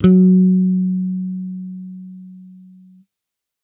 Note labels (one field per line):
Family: bass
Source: electronic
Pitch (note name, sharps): F#3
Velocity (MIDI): 127